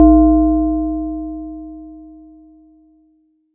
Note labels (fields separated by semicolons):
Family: mallet percussion; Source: acoustic; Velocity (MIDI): 50